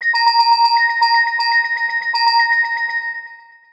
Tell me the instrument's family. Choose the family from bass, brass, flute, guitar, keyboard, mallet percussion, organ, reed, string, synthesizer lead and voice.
mallet percussion